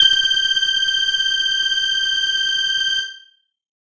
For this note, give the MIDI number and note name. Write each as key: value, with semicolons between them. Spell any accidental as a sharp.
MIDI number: 91; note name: G6